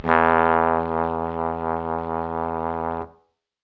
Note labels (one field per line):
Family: brass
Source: acoustic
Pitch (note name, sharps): E2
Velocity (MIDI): 25